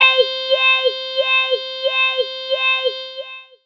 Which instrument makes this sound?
synthesizer voice